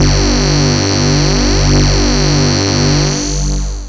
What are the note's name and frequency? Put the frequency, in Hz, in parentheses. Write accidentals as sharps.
G1 (49 Hz)